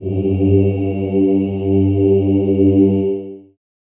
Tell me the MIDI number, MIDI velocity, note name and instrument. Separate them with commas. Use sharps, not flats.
43, 100, G2, acoustic voice